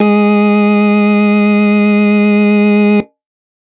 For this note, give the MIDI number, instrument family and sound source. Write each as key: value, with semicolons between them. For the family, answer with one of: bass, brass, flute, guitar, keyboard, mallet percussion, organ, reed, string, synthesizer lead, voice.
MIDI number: 56; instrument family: organ; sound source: electronic